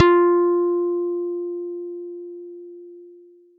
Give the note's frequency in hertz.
349.2 Hz